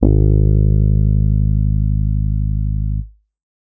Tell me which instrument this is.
electronic keyboard